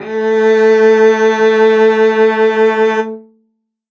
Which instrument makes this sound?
acoustic string instrument